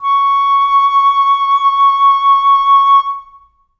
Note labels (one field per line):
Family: flute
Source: acoustic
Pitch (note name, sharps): C#6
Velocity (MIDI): 100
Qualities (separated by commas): reverb